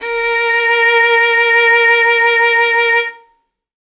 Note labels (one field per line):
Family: string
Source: acoustic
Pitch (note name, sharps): A#4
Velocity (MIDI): 50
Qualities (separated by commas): bright